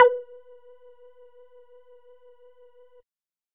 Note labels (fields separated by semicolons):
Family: bass; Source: synthesizer; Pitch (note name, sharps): B4; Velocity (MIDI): 50; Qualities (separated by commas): percussive